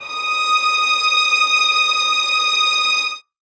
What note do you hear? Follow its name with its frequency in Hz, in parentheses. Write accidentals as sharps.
D#6 (1245 Hz)